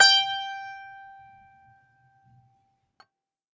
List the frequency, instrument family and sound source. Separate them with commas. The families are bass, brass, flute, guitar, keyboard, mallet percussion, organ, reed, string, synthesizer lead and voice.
784 Hz, guitar, acoustic